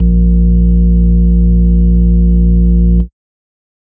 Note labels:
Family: organ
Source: electronic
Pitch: A#1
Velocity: 100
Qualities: dark

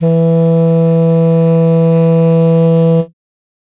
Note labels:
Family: reed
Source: acoustic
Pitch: E3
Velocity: 100

